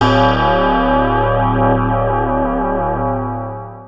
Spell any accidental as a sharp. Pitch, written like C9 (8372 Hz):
D1 (36.71 Hz)